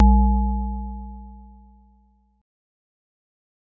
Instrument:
acoustic mallet percussion instrument